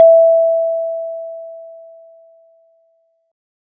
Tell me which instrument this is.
acoustic mallet percussion instrument